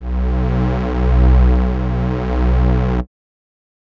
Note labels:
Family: reed; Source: acoustic; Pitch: B1; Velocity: 25

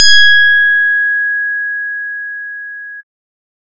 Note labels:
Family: bass; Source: synthesizer; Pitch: G#6; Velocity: 75

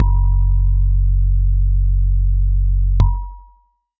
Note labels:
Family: keyboard; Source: electronic; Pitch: F#1; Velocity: 50; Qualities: long release

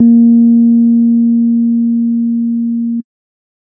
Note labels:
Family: keyboard; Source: electronic; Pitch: A#3; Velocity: 25; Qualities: dark

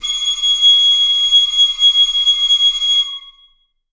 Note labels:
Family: reed; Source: acoustic; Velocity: 25; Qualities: bright, reverb

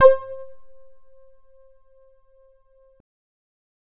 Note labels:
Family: bass; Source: synthesizer; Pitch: C5; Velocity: 50; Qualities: dark, distorted, percussive

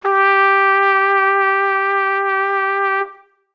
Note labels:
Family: brass; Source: acoustic; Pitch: G4; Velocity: 75

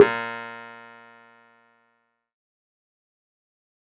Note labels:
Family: keyboard; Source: electronic; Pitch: A#2; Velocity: 127; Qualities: fast decay, percussive

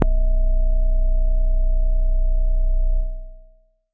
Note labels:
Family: keyboard; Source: acoustic; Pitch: B0; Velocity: 50; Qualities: long release

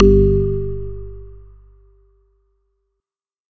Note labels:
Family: organ; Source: electronic; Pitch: G1; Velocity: 127

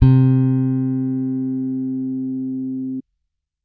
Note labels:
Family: bass; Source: electronic; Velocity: 50

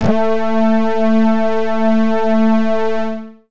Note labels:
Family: bass; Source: synthesizer; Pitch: A3; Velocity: 50; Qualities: distorted

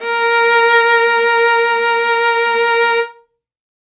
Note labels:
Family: string; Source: acoustic; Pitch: A#4; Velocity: 75; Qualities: reverb

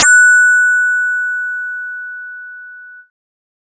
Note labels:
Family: bass; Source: synthesizer; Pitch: F#6; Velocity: 127; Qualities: bright

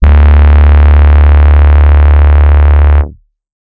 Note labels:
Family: keyboard; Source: electronic; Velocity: 127

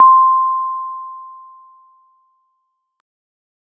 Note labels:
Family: keyboard; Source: electronic; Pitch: C6; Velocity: 50

